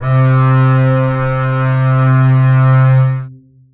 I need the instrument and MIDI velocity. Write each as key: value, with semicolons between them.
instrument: acoustic string instrument; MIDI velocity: 75